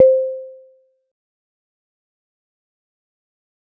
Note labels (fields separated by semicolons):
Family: mallet percussion; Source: acoustic; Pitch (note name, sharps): C5; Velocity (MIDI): 50; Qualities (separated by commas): fast decay, percussive